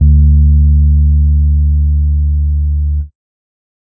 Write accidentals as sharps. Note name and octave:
D2